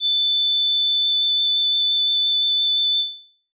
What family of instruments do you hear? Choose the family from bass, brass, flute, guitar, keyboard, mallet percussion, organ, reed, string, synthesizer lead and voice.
reed